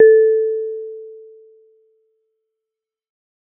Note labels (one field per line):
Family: mallet percussion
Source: acoustic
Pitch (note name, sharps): A4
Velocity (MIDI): 50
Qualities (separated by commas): dark, fast decay